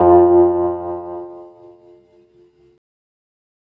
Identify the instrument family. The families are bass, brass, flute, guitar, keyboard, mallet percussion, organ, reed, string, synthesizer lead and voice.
organ